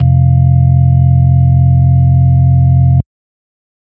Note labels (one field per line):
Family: organ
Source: electronic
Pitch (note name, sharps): F1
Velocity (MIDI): 100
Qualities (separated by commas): dark